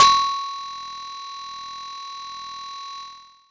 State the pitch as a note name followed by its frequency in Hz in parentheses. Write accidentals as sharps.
C#6 (1109 Hz)